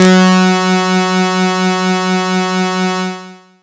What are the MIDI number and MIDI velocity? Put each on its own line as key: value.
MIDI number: 54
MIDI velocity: 127